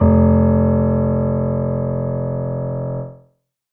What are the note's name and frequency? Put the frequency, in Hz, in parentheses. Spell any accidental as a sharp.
F1 (43.65 Hz)